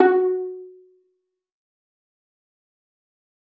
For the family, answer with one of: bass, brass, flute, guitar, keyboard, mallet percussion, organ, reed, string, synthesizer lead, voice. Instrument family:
string